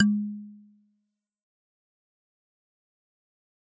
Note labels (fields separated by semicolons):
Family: mallet percussion; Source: acoustic; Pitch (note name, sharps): G#3; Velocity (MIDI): 127; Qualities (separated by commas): fast decay, percussive